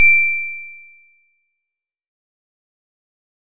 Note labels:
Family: guitar; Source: synthesizer; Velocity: 127; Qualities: bright, fast decay

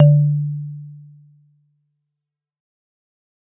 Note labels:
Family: mallet percussion; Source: acoustic; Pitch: D3; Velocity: 25; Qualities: dark, fast decay

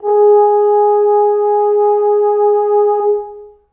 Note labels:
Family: brass; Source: acoustic; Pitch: G#4; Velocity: 50; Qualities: long release, reverb

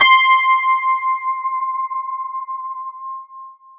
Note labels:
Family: guitar; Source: electronic; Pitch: C6; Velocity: 50; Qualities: long release, multiphonic, non-linear envelope

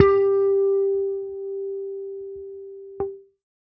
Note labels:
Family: bass; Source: electronic; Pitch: G4; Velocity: 127

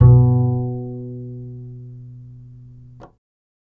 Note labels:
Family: bass; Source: electronic; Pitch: B2; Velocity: 75; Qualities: reverb

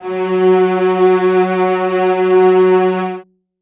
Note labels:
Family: string; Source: acoustic; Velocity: 100; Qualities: reverb

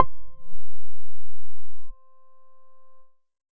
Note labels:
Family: bass; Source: synthesizer; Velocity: 25; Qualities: distorted

